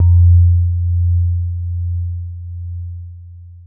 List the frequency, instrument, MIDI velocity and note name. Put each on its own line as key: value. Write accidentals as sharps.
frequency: 87.31 Hz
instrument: electronic keyboard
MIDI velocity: 127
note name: F2